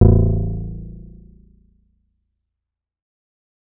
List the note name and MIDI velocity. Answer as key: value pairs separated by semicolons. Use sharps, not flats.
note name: A0; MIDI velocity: 25